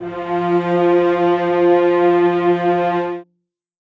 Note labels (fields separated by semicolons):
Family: string; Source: acoustic; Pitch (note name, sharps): F3; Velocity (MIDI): 75; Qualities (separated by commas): reverb